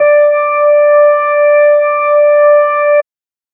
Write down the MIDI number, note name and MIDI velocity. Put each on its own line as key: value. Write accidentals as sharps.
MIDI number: 74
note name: D5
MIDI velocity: 50